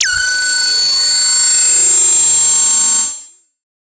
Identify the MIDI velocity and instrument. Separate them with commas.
50, synthesizer lead